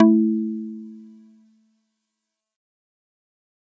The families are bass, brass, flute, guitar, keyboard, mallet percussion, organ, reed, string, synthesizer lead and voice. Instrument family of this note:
mallet percussion